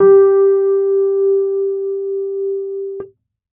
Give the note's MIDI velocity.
75